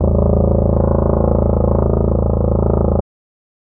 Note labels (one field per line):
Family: reed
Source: electronic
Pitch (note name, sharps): A0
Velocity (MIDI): 127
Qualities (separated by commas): bright, reverb